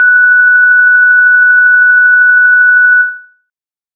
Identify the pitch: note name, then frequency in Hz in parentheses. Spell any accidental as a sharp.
F#6 (1480 Hz)